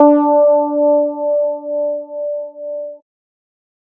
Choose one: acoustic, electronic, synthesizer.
synthesizer